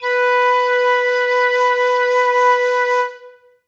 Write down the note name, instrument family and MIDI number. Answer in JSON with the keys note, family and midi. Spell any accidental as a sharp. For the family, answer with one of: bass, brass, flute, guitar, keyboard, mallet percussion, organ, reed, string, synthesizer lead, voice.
{"note": "B4", "family": "flute", "midi": 71}